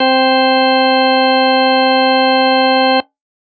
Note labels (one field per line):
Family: organ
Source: electronic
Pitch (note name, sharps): C4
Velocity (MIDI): 75